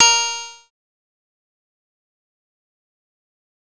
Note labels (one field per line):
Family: bass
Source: synthesizer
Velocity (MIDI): 25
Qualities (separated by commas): bright, distorted, fast decay, percussive